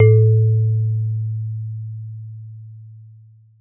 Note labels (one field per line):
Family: mallet percussion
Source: acoustic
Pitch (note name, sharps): A2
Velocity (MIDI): 100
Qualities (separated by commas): dark, reverb